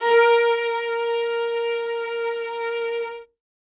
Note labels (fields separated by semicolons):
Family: string; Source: acoustic; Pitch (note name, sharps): A#4; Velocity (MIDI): 127; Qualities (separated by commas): reverb